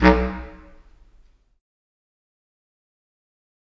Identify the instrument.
acoustic reed instrument